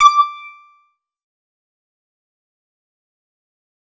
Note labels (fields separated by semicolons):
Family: bass; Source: synthesizer; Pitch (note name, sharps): D6; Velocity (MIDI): 100; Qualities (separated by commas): distorted, fast decay, percussive